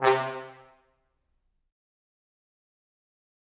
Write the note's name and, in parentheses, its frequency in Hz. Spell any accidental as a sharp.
C3 (130.8 Hz)